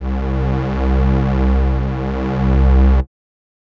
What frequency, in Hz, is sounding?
65.41 Hz